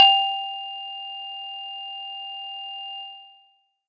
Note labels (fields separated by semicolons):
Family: mallet percussion; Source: acoustic; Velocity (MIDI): 25; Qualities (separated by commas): distorted